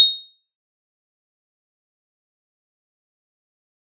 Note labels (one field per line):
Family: mallet percussion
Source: acoustic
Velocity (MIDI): 100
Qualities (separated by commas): fast decay, percussive